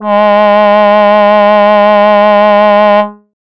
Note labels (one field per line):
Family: voice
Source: synthesizer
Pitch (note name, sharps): G#3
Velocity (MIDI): 127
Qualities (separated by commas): distorted